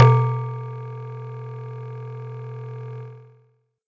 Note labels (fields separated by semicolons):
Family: mallet percussion; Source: acoustic; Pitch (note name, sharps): B2; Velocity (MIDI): 127; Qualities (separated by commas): distorted